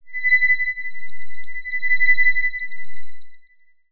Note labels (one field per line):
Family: synthesizer lead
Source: synthesizer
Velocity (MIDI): 50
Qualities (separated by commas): long release, non-linear envelope